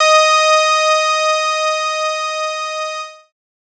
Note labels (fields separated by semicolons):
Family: bass; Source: synthesizer; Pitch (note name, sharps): D#5; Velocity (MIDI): 50; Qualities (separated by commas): bright, distorted